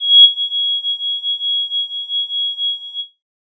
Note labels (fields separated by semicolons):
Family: flute; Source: synthesizer; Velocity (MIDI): 25; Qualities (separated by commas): bright, distorted